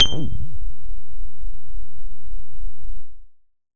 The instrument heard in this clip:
synthesizer bass